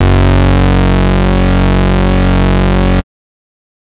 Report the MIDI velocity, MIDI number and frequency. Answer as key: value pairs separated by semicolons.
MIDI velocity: 50; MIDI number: 30; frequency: 46.25 Hz